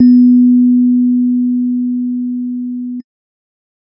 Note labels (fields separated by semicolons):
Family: keyboard; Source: electronic; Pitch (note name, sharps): B3; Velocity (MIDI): 25; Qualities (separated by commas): dark